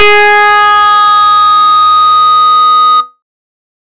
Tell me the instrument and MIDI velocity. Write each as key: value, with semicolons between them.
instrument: synthesizer bass; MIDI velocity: 100